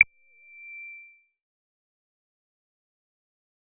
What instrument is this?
synthesizer bass